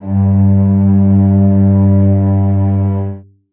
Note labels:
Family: string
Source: acoustic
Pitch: G2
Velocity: 25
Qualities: reverb

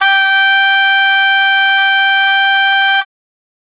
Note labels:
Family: reed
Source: acoustic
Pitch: G5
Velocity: 127

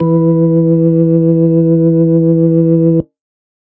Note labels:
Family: organ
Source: electronic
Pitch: E3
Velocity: 75

